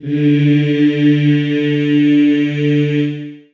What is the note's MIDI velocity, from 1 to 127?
127